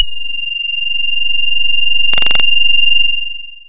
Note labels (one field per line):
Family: voice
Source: synthesizer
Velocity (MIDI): 50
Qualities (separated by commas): bright, long release